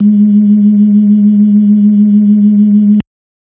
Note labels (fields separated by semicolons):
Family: organ; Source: electronic; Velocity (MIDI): 25; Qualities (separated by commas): dark